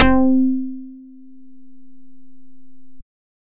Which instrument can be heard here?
synthesizer bass